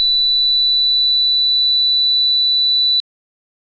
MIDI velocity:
25